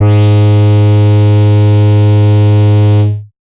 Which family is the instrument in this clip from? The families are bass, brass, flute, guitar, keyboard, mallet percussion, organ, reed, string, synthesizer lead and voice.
bass